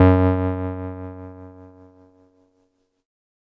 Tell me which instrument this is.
electronic keyboard